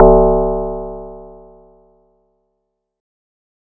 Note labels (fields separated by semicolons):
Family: mallet percussion; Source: acoustic; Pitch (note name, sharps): C#1; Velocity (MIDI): 75